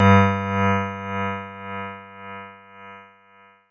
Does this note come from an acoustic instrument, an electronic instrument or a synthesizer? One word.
electronic